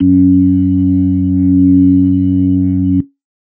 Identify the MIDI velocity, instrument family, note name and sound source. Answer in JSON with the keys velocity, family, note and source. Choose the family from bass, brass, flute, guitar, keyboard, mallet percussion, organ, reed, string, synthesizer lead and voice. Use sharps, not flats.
{"velocity": 127, "family": "organ", "note": "F#2", "source": "electronic"}